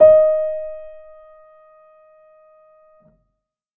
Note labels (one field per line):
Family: keyboard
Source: acoustic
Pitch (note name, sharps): D#5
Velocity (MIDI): 25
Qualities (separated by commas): reverb